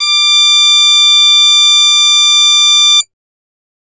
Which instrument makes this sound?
acoustic flute